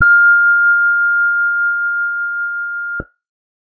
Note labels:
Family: guitar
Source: electronic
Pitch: F6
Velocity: 25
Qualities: reverb

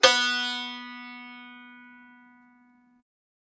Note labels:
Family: guitar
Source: acoustic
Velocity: 127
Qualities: bright, multiphonic, reverb

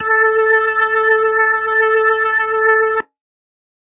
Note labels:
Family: organ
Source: electronic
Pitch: A4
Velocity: 50

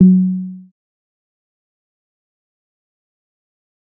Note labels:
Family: bass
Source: synthesizer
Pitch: F#3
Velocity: 75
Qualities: dark, fast decay, percussive

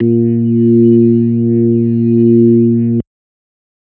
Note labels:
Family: organ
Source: electronic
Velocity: 75

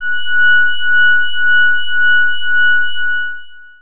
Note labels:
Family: organ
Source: electronic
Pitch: F#6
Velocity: 100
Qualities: distorted, long release

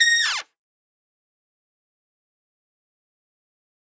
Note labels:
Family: brass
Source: acoustic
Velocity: 127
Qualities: fast decay, percussive, reverb

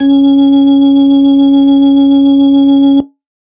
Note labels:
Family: organ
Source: electronic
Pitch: C#4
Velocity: 50

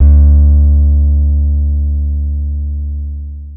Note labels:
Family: guitar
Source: acoustic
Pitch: D2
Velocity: 75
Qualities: dark, long release

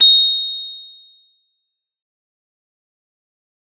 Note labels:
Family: mallet percussion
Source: acoustic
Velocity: 127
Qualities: bright, fast decay

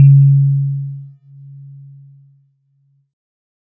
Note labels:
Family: keyboard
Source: synthesizer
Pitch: C#3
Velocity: 25

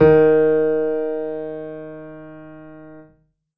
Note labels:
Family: keyboard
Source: acoustic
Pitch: D#3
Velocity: 75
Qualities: reverb

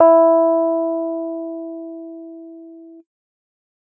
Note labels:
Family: keyboard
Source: electronic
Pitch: E4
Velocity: 100

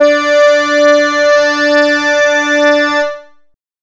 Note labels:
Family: bass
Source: synthesizer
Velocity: 127

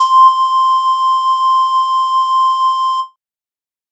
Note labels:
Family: flute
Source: synthesizer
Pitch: C6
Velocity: 127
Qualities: distorted

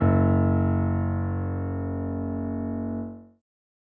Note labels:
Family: keyboard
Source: acoustic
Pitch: F#1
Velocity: 75

